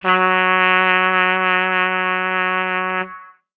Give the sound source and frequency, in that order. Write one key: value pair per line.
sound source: acoustic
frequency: 185 Hz